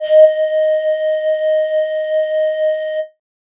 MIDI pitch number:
75